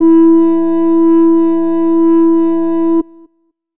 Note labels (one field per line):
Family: flute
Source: acoustic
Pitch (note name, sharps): E4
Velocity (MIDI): 100